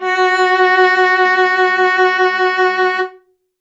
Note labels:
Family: string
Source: acoustic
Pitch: F#4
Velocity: 100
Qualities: reverb

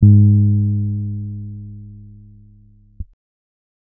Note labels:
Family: keyboard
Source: electronic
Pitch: G#2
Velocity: 25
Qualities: dark

